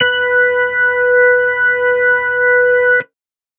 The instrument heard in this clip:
electronic organ